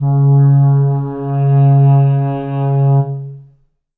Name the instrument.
acoustic reed instrument